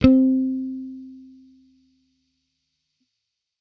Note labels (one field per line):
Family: bass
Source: electronic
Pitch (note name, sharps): C4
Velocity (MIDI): 50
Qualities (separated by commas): distorted